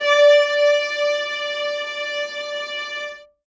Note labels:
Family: string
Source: acoustic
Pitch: D5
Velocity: 127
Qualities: reverb

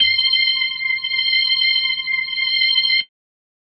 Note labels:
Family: organ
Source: electronic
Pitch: C6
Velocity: 50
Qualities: bright

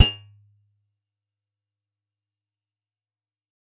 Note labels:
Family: guitar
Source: acoustic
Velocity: 75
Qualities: fast decay, percussive

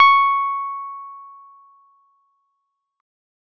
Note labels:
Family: keyboard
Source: electronic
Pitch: C#6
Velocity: 127

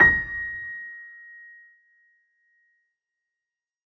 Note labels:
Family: keyboard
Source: acoustic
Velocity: 50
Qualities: reverb

